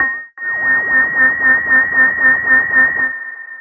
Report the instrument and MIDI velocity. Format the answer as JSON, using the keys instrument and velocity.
{"instrument": "synthesizer bass", "velocity": 127}